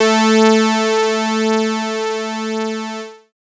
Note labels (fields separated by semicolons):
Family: bass; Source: synthesizer; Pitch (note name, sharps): A3; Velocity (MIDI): 127; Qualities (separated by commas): bright, distorted